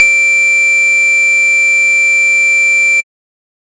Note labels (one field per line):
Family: bass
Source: synthesizer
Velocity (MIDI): 50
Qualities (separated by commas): distorted, tempo-synced